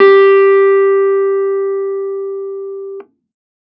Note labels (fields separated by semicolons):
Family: keyboard; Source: electronic; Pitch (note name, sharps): G4; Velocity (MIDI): 75; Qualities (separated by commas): distorted